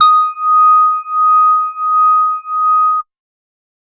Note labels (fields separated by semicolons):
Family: organ; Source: electronic; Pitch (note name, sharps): D#6; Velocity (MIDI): 75